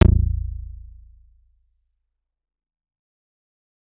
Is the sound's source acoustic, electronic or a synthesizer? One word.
synthesizer